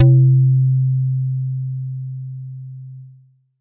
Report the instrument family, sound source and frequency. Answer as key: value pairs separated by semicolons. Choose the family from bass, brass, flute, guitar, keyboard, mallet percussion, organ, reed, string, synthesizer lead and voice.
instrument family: bass; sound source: synthesizer; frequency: 130.8 Hz